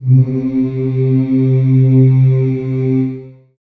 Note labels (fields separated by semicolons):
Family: voice; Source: acoustic; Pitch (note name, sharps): C3; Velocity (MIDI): 75; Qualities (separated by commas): reverb